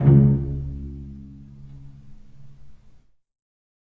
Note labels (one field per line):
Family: string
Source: acoustic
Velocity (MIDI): 75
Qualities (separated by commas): dark, reverb